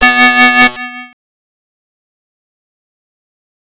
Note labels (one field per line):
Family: bass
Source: synthesizer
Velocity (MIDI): 25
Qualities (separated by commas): bright, distorted, fast decay, multiphonic